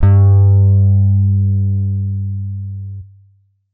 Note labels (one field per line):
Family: guitar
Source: electronic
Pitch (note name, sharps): G2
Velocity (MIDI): 50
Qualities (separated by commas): distorted